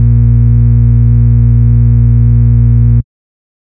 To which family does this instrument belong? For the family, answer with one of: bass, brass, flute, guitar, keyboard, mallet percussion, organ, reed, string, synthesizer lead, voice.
bass